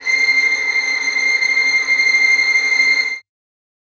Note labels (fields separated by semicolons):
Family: string; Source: acoustic; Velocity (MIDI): 25; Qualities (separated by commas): bright, non-linear envelope, reverb